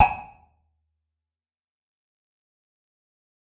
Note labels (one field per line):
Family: guitar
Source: electronic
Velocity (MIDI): 127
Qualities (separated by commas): fast decay, percussive, reverb